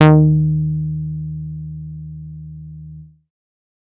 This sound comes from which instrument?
synthesizer bass